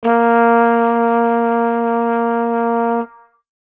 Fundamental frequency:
233.1 Hz